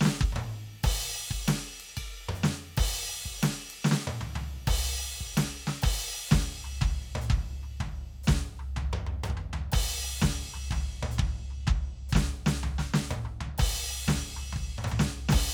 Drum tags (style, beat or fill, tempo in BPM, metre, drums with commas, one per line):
swing
beat
124 BPM
4/4
crash, ride, ride bell, hi-hat pedal, snare, high tom, mid tom, floor tom, kick